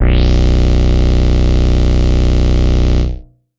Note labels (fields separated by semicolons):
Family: bass; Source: synthesizer; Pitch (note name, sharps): B0; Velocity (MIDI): 75; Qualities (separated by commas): distorted